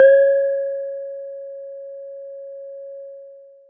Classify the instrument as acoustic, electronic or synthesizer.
acoustic